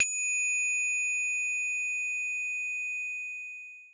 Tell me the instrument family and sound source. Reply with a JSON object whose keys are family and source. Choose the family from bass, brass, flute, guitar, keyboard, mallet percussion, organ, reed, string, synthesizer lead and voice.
{"family": "mallet percussion", "source": "acoustic"}